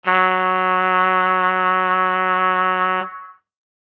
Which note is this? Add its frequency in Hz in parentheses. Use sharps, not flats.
F#3 (185 Hz)